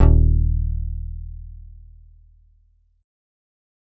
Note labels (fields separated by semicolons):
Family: bass; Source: synthesizer; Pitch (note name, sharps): D#1; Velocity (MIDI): 50